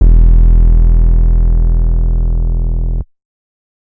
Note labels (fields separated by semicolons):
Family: bass; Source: synthesizer; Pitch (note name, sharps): E1; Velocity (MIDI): 50; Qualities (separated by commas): distorted